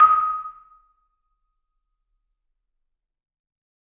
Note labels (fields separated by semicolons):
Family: mallet percussion; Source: acoustic; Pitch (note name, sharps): D#6; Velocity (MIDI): 100; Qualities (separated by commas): percussive, reverb